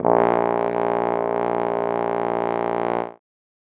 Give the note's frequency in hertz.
58.27 Hz